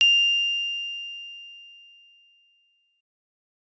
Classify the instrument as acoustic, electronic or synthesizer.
electronic